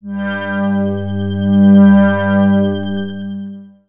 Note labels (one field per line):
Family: synthesizer lead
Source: synthesizer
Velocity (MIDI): 50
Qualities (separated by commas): bright, long release, non-linear envelope